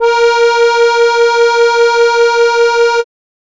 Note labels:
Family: keyboard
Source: acoustic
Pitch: A#4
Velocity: 75

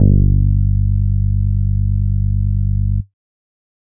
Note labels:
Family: bass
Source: synthesizer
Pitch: G1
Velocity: 100

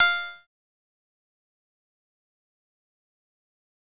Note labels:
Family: bass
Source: synthesizer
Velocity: 25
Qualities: fast decay, percussive

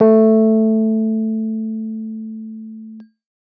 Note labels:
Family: keyboard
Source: electronic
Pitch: A3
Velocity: 100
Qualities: dark

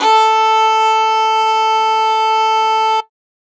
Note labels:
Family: string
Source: acoustic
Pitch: A4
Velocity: 100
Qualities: bright

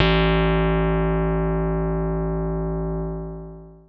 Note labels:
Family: keyboard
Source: electronic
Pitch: A1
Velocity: 25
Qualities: distorted, long release

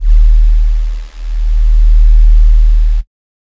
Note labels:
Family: flute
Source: synthesizer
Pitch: D#1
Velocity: 127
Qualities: dark

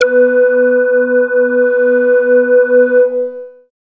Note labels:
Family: bass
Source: synthesizer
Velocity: 75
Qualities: distorted, long release, multiphonic

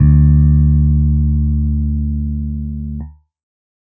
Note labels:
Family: bass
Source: electronic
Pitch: D2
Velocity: 75

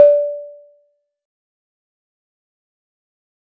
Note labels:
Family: mallet percussion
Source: acoustic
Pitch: D5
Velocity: 50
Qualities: fast decay, percussive

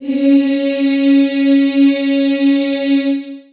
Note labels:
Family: voice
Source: acoustic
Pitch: C#4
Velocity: 127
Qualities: long release, reverb

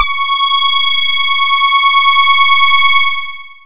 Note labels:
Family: voice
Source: synthesizer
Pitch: C#6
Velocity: 127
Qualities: long release

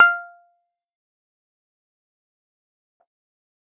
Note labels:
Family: keyboard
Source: electronic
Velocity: 75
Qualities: fast decay, percussive

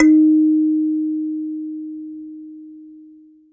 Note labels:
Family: mallet percussion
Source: acoustic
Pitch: D#4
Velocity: 25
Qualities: reverb

